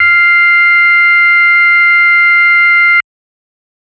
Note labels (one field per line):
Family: organ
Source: electronic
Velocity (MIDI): 127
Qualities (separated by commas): bright